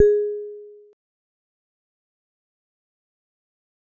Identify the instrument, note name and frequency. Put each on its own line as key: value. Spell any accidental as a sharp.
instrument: acoustic mallet percussion instrument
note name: G#4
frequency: 415.3 Hz